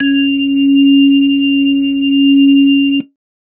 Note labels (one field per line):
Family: organ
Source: electronic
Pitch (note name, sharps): C#4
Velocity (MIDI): 127